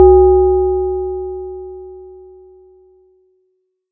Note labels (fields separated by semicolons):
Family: mallet percussion; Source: acoustic; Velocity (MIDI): 25